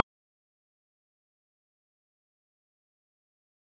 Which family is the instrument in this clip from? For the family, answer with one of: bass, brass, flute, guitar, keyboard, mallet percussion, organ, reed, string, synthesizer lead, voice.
mallet percussion